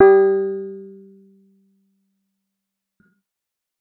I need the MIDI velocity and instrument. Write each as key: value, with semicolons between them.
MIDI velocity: 25; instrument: electronic keyboard